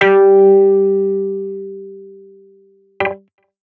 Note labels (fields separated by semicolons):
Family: guitar; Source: electronic; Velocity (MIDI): 50; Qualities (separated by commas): distorted